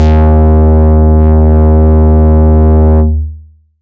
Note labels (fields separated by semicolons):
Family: bass; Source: synthesizer; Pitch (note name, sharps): D#2; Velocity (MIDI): 127; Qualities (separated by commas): distorted, long release, tempo-synced